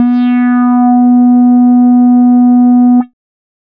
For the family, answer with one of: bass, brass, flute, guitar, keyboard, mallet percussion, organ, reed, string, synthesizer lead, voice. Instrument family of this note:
bass